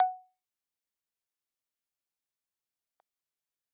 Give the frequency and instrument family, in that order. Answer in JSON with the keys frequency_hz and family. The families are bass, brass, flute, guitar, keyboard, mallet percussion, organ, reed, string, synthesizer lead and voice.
{"frequency_hz": 740, "family": "keyboard"}